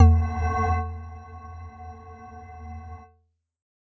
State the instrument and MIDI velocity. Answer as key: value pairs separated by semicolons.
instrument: electronic mallet percussion instrument; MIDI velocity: 127